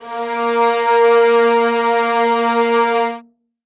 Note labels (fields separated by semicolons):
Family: string; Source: acoustic; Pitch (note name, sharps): A#3; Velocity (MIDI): 50; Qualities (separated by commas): reverb